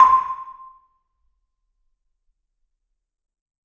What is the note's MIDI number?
84